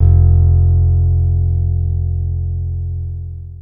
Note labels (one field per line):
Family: guitar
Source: acoustic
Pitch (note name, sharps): F1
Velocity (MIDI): 50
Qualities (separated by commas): dark, long release